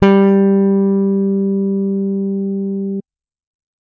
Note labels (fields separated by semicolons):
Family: bass; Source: electronic; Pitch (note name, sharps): G3; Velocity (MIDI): 127